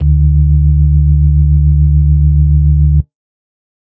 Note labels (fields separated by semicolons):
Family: organ; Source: electronic; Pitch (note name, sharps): D2; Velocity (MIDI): 25; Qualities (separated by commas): dark